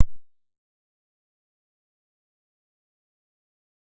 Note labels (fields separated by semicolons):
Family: bass; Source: synthesizer; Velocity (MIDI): 50; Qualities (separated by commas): fast decay, percussive